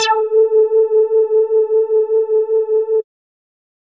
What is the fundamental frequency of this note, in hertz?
440 Hz